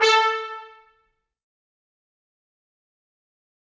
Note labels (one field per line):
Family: brass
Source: acoustic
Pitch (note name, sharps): A4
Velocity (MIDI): 127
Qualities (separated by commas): bright, fast decay, reverb